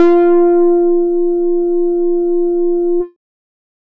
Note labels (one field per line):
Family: bass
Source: synthesizer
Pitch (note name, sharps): F4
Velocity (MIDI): 25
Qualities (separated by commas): distorted, multiphonic, tempo-synced